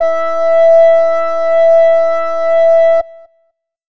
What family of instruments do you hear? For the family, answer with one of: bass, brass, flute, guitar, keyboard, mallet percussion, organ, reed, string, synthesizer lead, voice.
flute